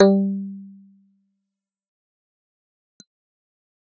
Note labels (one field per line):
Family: keyboard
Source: electronic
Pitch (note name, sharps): G3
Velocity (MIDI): 100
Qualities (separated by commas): fast decay